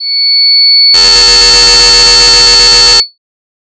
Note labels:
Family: voice; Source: synthesizer; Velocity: 50; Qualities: bright

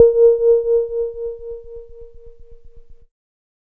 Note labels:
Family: keyboard; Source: electronic; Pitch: A#4; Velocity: 100; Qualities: dark

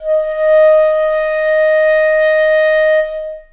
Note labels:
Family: reed; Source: acoustic; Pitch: D#5; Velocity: 50; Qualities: long release, reverb

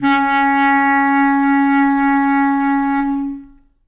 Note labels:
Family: reed; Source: acoustic; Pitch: C#4; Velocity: 50; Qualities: long release, reverb

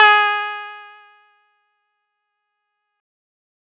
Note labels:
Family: guitar; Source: synthesizer; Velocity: 50

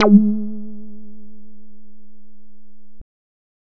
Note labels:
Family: bass; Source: synthesizer; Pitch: G#3; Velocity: 25; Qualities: distorted

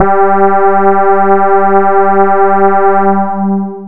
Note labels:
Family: bass; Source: synthesizer; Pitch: G3; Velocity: 75; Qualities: long release

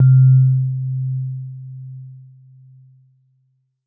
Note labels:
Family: keyboard; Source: electronic; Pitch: C3; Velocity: 50; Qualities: dark

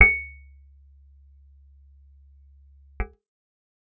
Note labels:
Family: guitar; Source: acoustic; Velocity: 50; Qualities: percussive

